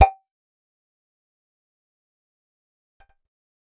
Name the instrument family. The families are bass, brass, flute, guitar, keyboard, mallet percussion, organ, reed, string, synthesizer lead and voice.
bass